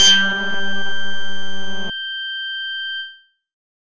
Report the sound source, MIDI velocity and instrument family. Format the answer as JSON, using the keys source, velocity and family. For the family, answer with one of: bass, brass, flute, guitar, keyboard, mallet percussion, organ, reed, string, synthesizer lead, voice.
{"source": "synthesizer", "velocity": 100, "family": "bass"}